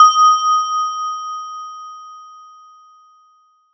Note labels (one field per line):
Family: mallet percussion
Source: acoustic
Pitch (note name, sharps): D#6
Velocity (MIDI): 25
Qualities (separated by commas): bright, multiphonic